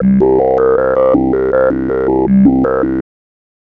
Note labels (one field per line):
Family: bass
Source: synthesizer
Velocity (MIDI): 127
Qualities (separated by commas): tempo-synced